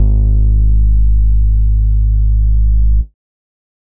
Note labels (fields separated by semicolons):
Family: bass; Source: synthesizer; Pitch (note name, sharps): G#1; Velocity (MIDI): 75